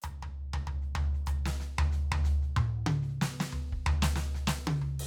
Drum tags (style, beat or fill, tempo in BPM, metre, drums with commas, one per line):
New Orleans funk
fill
93 BPM
4/4
crash, hi-hat pedal, snare, high tom, mid tom, floor tom, kick